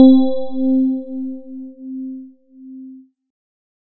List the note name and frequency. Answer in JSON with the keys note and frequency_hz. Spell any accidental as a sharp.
{"note": "C4", "frequency_hz": 261.6}